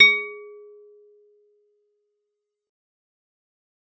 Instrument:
acoustic mallet percussion instrument